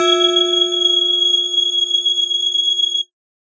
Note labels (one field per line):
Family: mallet percussion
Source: electronic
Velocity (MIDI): 100